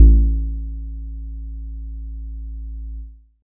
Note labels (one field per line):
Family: guitar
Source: synthesizer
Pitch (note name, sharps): A1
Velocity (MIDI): 50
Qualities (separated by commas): dark